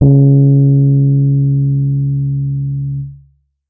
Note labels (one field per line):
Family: keyboard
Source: electronic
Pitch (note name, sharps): C#3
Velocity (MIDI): 100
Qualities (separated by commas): dark